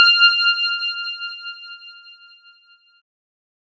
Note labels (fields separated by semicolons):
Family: keyboard; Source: electronic; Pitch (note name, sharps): F6; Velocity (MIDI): 127